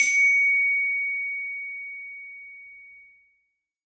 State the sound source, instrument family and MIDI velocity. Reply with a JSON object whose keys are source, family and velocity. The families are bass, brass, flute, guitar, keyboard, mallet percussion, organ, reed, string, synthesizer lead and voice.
{"source": "acoustic", "family": "mallet percussion", "velocity": 100}